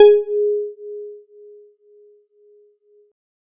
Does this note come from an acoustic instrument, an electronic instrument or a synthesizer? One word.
electronic